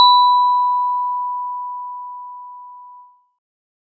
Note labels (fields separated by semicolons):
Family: mallet percussion; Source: acoustic; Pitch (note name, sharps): B5; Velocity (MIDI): 100